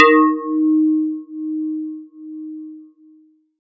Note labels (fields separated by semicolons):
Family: guitar; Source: synthesizer; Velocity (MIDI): 100